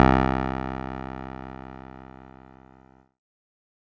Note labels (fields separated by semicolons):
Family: keyboard; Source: electronic; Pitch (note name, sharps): C2; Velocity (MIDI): 25; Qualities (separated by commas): distorted